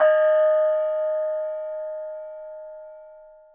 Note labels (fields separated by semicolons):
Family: mallet percussion; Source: acoustic; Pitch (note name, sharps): D#5; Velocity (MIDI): 75